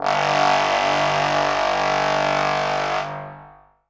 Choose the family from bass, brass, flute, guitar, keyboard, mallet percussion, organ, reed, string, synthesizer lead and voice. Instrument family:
brass